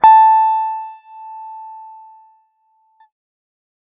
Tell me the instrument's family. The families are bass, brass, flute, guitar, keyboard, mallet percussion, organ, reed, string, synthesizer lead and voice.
guitar